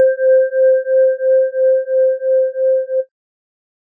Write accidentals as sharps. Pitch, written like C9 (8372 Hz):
C5 (523.3 Hz)